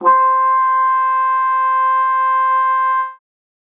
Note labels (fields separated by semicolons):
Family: reed; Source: acoustic; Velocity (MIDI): 100